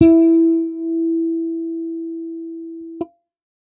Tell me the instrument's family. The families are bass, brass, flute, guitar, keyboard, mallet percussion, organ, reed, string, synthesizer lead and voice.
bass